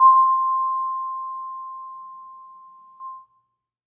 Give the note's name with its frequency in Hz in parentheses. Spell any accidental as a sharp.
C6 (1047 Hz)